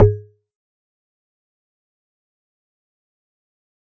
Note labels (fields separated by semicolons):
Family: mallet percussion; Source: electronic; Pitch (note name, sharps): G#2; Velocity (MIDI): 50; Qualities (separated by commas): fast decay, percussive